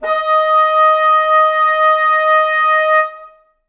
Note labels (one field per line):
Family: reed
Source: acoustic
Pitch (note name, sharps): D#5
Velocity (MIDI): 127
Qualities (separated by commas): reverb